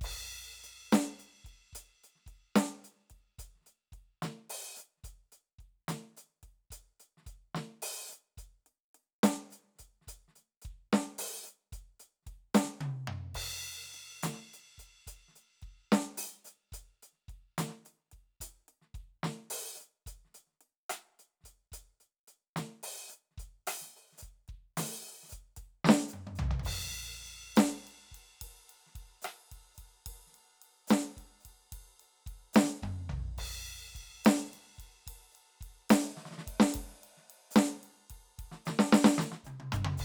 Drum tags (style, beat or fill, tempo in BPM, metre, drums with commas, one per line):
blues shuffle
beat
72 BPM
4/4
crash, ride, closed hi-hat, open hi-hat, hi-hat pedal, snare, cross-stick, high tom, mid tom, floor tom, kick